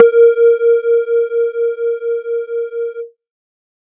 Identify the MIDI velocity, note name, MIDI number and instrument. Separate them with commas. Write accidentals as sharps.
100, A#4, 70, synthesizer lead